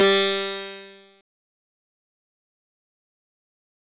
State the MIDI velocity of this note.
127